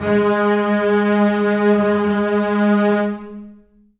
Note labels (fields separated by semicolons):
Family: string; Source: acoustic; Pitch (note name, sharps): G#3; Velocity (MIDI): 127; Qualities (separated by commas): long release, reverb